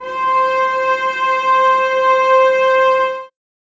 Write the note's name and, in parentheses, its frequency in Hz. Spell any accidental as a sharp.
C5 (523.3 Hz)